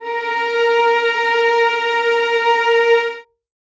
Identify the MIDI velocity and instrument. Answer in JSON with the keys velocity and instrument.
{"velocity": 75, "instrument": "acoustic string instrument"}